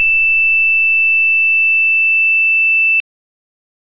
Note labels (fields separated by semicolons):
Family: organ; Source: electronic; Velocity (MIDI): 50; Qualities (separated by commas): bright